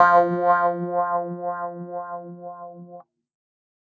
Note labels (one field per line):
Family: keyboard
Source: electronic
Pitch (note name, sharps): F3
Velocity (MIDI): 50